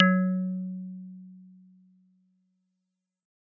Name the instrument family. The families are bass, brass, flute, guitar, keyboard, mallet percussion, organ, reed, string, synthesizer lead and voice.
guitar